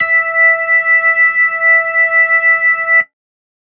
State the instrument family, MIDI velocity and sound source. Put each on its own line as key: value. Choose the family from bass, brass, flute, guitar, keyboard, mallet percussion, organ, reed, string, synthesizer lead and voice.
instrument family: organ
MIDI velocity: 127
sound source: electronic